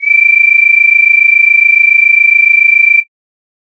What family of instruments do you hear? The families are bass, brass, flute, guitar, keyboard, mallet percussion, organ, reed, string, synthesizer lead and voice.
flute